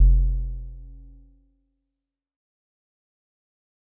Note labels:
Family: mallet percussion; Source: acoustic; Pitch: F#1; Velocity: 50; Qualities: dark, fast decay

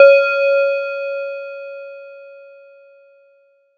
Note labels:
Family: mallet percussion; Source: acoustic; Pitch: C#5; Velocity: 25; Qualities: multiphonic

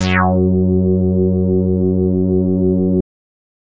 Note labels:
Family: bass; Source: synthesizer; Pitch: F#2; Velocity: 25; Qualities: distorted

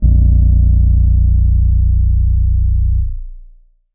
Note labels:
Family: keyboard; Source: electronic; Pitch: A#0; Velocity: 50; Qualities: long release

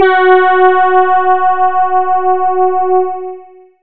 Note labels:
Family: voice; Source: synthesizer; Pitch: F#4; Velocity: 127; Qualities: long release

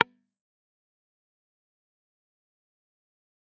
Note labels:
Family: guitar; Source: electronic; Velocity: 25; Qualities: fast decay, percussive

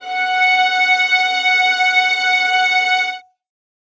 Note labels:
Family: string; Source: acoustic; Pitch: F#5; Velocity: 50; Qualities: reverb

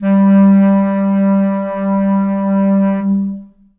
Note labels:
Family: reed; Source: acoustic; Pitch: G3; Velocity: 25; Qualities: long release, reverb

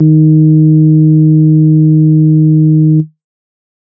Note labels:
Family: organ; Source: electronic; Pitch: D#3; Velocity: 50; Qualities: dark

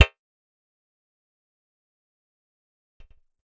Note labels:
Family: bass; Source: synthesizer; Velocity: 127; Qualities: fast decay, percussive

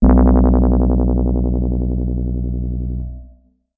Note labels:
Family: keyboard; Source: electronic; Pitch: B1; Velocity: 75; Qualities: dark, distorted

